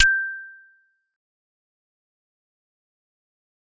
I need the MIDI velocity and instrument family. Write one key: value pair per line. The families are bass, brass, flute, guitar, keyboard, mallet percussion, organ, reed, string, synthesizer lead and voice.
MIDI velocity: 25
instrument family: mallet percussion